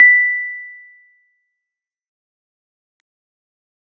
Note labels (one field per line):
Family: keyboard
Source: electronic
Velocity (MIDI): 50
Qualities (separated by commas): fast decay